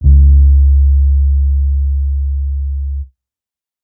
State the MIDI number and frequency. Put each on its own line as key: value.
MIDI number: 37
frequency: 69.3 Hz